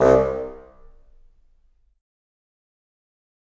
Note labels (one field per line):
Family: reed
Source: acoustic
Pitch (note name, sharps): C2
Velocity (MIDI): 127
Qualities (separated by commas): fast decay, reverb